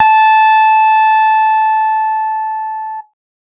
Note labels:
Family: guitar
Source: electronic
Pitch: A5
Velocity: 75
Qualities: distorted

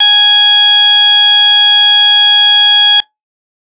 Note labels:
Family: organ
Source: electronic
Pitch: G#5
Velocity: 127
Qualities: bright, distorted

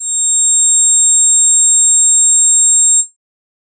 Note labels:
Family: voice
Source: synthesizer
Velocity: 75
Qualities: bright

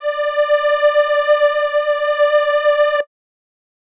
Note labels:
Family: reed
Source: acoustic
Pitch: D5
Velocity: 127

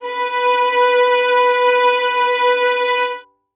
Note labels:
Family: string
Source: acoustic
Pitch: B4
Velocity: 127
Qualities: reverb

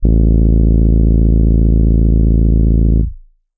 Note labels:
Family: keyboard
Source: electronic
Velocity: 50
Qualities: dark

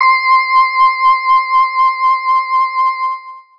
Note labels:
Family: organ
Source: electronic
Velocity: 100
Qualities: distorted, long release

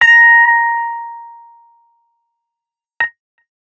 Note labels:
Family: guitar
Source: electronic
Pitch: A#5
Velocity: 25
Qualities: distorted, fast decay

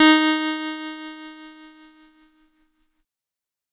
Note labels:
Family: keyboard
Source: electronic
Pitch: D#4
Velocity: 25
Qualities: bright, distorted

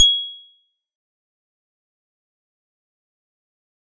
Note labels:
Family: mallet percussion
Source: acoustic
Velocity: 100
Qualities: bright, fast decay, percussive

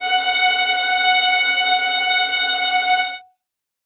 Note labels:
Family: string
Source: acoustic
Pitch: F#5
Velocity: 50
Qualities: bright, non-linear envelope, reverb

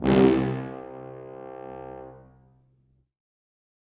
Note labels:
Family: brass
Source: acoustic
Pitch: C2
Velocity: 25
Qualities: bright, reverb

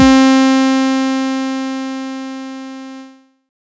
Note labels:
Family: bass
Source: synthesizer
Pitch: C4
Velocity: 25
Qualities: bright, distorted

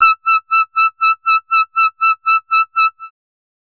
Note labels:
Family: bass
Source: synthesizer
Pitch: E6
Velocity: 50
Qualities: bright, distorted, tempo-synced

